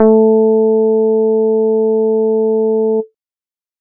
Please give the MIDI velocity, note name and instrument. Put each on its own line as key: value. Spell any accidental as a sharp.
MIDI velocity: 25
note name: A3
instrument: synthesizer bass